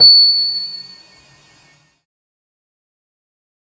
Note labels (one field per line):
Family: keyboard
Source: electronic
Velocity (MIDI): 75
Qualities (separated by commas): bright, fast decay